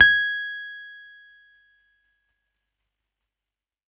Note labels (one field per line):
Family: keyboard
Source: electronic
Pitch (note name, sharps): G#6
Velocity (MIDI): 100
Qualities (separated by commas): distorted, tempo-synced